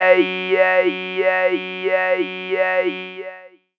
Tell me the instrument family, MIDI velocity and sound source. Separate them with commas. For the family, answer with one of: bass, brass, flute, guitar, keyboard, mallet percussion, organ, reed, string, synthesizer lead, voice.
voice, 50, synthesizer